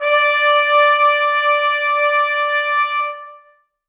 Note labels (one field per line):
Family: brass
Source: acoustic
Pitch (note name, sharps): D5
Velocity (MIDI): 100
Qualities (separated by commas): reverb